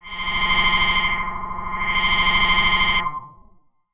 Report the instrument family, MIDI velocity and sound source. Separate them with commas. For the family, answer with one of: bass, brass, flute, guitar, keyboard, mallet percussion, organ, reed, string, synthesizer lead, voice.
bass, 50, synthesizer